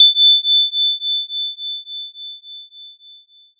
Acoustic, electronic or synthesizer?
electronic